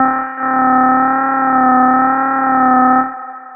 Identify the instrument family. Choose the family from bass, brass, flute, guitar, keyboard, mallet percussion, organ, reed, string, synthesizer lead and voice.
bass